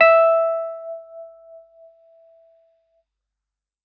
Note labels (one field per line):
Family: keyboard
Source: electronic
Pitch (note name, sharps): E5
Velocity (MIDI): 127